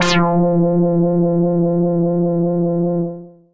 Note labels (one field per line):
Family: bass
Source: synthesizer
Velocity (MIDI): 75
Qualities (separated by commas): distorted, tempo-synced